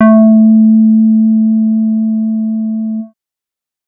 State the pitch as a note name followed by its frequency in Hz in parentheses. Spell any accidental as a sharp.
A3 (220 Hz)